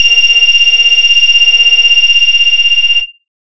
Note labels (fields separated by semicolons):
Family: bass; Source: synthesizer; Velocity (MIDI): 75; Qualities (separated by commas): distorted